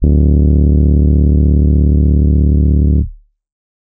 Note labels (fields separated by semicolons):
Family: keyboard; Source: electronic; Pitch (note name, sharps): D1; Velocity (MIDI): 50; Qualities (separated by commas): dark